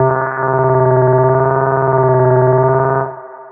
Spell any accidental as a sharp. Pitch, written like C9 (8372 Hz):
C3 (130.8 Hz)